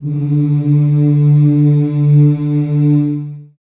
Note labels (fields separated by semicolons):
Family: voice; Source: acoustic; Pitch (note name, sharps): D3; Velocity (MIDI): 100; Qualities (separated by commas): long release, reverb